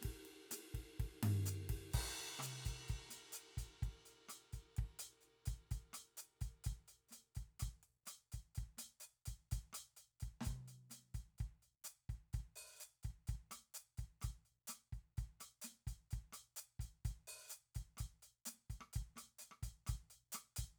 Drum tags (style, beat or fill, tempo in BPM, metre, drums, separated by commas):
bossa nova, beat, 127 BPM, 4/4, crash, ride, closed hi-hat, open hi-hat, hi-hat pedal, snare, cross-stick, mid tom, floor tom, kick